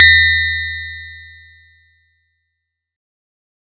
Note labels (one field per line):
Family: mallet percussion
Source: acoustic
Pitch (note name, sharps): E2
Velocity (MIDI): 100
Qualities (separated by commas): bright